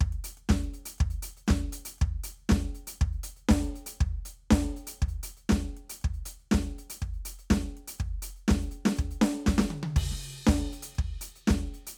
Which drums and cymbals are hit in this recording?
crash, closed hi-hat, hi-hat pedal, snare, high tom and kick